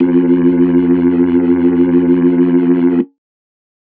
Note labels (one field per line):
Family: organ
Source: electronic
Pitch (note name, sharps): F2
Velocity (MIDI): 127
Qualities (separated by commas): distorted